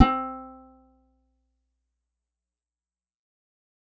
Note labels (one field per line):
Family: guitar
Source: acoustic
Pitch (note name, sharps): C4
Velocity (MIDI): 127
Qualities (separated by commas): fast decay, percussive